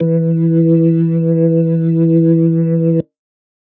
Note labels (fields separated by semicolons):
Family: organ; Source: electronic; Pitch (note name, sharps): E3; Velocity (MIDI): 25